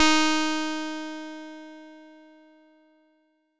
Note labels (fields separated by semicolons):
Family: bass; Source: synthesizer; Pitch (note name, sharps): D#4; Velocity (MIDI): 50; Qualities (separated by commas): bright, distorted